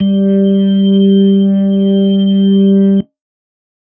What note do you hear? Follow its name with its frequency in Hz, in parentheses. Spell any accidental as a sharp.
G3 (196 Hz)